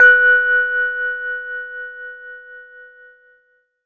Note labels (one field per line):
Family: keyboard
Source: electronic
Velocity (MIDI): 127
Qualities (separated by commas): reverb